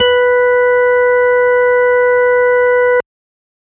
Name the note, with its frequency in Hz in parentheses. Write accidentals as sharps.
B4 (493.9 Hz)